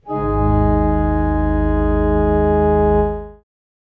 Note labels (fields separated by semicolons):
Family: organ; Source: acoustic; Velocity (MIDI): 127; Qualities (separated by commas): dark, reverb